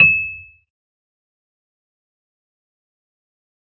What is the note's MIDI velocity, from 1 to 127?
75